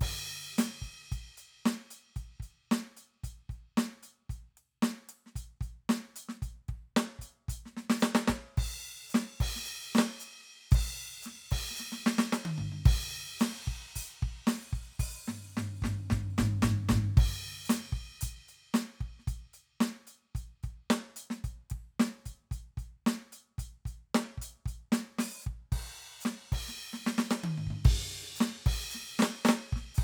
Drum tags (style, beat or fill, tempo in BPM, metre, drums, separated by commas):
rock, beat, 112 BPM, 4/4, crash, ride, closed hi-hat, open hi-hat, hi-hat pedal, snare, high tom, floor tom, kick